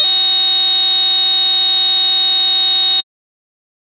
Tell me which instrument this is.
synthesizer bass